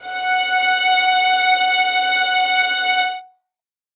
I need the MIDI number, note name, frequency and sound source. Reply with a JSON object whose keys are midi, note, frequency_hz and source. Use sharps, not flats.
{"midi": 78, "note": "F#5", "frequency_hz": 740, "source": "acoustic"}